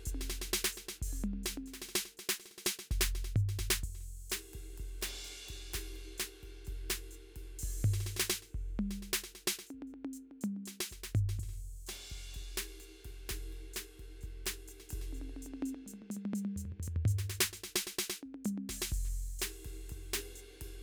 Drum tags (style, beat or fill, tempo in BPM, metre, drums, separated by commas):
bossa nova, beat, 127 BPM, 4/4, crash, ride, hi-hat pedal, snare, high tom, mid tom, floor tom, kick